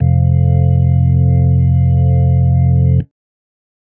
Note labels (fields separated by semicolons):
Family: organ; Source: electronic; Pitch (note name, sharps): F1; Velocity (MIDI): 25; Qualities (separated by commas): dark